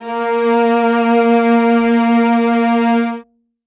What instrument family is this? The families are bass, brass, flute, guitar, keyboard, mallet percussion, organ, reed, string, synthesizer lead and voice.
string